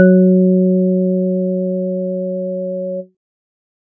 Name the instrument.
electronic organ